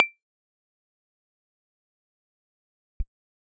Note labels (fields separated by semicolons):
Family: keyboard; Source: electronic; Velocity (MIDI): 50; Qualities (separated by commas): fast decay, percussive